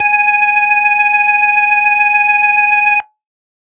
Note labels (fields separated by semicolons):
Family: organ; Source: electronic; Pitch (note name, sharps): G#5; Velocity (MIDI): 75